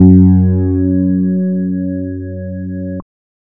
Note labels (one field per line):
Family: bass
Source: synthesizer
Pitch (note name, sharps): F#2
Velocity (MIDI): 25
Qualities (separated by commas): distorted, multiphonic